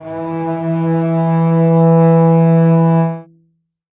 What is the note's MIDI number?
52